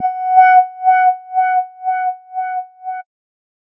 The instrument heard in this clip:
synthesizer bass